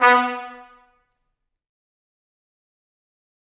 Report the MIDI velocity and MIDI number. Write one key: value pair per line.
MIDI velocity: 100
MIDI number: 59